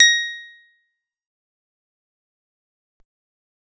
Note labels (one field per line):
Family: guitar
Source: acoustic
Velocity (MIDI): 75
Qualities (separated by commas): fast decay, percussive